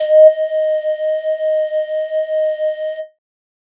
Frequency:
622.3 Hz